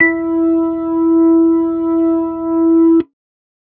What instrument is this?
electronic organ